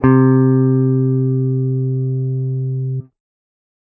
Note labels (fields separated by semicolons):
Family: guitar; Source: electronic; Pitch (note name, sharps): C3; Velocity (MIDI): 75